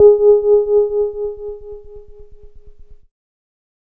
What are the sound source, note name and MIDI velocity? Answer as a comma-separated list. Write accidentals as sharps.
electronic, G#4, 127